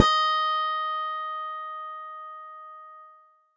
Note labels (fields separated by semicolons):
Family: keyboard; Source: electronic; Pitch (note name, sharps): D#5; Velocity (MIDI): 127; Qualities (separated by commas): bright